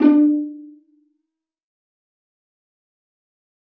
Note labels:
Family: string; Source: acoustic; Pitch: D4; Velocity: 75; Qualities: dark, fast decay, reverb

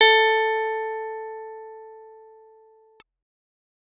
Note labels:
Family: keyboard; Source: electronic; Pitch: A4; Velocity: 127

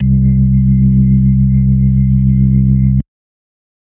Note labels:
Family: organ; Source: electronic; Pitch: C2; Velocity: 127; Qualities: dark

